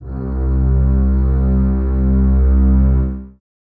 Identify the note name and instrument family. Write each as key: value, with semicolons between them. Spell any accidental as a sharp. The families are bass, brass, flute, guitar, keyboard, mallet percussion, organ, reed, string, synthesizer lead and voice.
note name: C2; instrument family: string